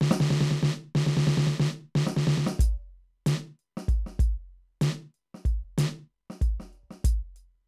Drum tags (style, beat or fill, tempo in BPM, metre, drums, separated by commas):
hip-hop, beat, 94 BPM, 4/4, closed hi-hat, snare, kick